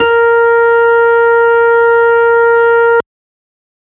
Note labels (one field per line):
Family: organ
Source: electronic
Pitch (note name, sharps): A#4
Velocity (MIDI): 127